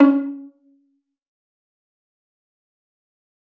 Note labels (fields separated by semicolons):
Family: string; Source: acoustic; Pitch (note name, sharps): C#4; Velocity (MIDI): 127; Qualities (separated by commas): fast decay, percussive, reverb